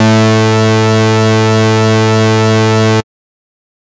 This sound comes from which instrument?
synthesizer bass